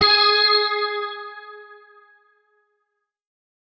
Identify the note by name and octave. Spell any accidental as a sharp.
G#4